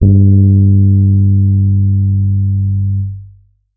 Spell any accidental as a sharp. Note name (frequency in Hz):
G2 (98 Hz)